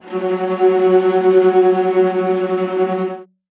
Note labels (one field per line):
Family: string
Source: acoustic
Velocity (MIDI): 75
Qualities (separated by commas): non-linear envelope, reverb